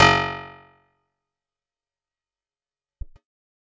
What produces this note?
acoustic guitar